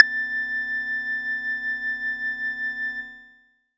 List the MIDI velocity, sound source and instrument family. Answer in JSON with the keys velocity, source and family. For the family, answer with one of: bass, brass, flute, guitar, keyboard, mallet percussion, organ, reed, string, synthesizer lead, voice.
{"velocity": 75, "source": "synthesizer", "family": "bass"}